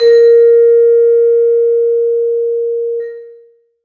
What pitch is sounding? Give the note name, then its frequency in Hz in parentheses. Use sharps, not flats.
A#4 (466.2 Hz)